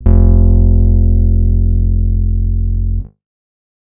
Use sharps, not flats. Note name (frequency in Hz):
F1 (43.65 Hz)